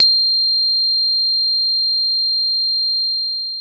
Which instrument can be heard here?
acoustic mallet percussion instrument